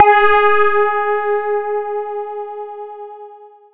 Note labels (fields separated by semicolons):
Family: mallet percussion; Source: electronic; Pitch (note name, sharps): G#4; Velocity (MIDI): 25; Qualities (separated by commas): bright, distorted, long release, non-linear envelope